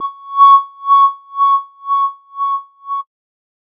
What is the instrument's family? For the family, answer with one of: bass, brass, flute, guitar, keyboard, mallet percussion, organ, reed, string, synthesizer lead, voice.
bass